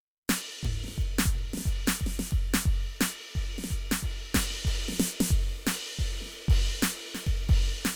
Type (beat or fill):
beat